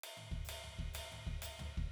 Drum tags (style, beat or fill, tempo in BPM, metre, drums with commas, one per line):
jazz
fill
125 BPM
4/4
ride, percussion, high tom, floor tom, kick